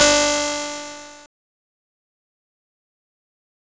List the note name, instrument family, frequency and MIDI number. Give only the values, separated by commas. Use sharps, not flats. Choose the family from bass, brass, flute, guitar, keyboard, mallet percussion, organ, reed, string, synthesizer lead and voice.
D4, guitar, 293.7 Hz, 62